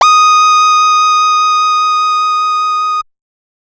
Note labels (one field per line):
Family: bass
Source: synthesizer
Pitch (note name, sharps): D#6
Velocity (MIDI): 127